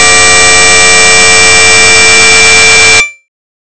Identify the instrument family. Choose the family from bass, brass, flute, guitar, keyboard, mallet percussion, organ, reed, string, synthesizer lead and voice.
bass